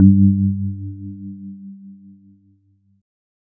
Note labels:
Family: keyboard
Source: electronic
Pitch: G2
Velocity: 75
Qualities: dark

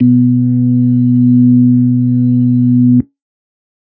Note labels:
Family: organ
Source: electronic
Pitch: B2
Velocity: 75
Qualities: dark

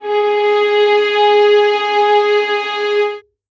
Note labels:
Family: string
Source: acoustic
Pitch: G#4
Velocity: 25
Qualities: reverb

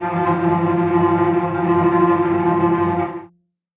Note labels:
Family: string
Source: acoustic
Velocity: 25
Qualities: bright, non-linear envelope, reverb

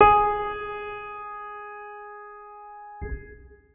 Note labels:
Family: organ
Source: electronic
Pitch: G#4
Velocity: 50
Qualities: reverb

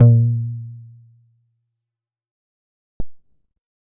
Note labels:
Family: bass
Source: synthesizer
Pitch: A#2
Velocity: 50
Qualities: dark, fast decay

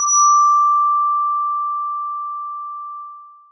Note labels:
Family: mallet percussion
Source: electronic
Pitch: D6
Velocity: 127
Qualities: bright, multiphonic

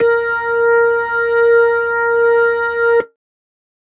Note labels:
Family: organ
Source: electronic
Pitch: A#4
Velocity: 75

